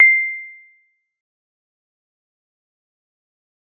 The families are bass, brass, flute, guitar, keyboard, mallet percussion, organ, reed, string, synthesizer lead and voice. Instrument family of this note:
mallet percussion